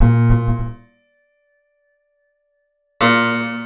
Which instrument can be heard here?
acoustic guitar